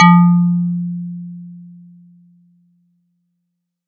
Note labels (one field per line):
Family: mallet percussion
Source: acoustic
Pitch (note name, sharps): F3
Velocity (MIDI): 100